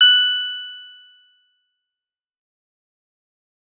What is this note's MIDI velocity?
100